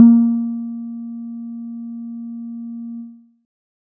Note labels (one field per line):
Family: guitar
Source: synthesizer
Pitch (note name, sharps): A#3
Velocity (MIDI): 25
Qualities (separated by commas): dark